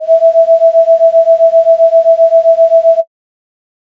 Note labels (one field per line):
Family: flute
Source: synthesizer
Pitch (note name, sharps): E5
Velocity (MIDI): 75